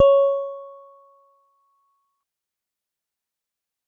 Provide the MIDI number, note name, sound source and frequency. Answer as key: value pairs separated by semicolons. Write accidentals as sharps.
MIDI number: 73; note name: C#5; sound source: acoustic; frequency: 554.4 Hz